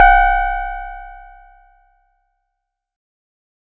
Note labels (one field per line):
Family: mallet percussion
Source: acoustic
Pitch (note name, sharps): C1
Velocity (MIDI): 100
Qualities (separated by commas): bright